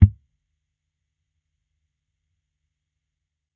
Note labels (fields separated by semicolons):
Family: bass; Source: electronic; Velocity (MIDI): 25; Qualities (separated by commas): percussive